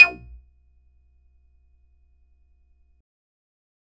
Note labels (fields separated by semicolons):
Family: bass; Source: synthesizer; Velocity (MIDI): 50; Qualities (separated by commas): percussive